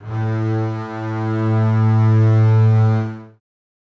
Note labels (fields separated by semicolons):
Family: string; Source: acoustic; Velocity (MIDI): 100; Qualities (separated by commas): reverb